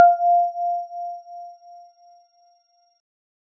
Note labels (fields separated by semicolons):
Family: keyboard; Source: electronic; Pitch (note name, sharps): F5; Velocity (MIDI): 100